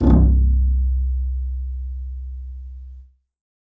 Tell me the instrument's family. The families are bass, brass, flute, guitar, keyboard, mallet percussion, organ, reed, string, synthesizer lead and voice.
string